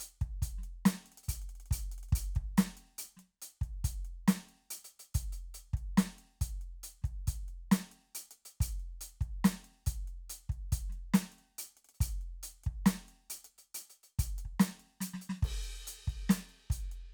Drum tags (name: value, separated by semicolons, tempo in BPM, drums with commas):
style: hip-hop; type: beat; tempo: 140 BPM; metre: 4/4; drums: crash, closed hi-hat, snare, kick